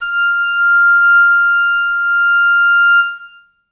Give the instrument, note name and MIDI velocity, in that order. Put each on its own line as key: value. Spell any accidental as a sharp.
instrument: acoustic reed instrument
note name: F6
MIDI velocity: 100